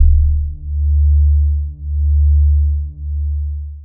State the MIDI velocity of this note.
25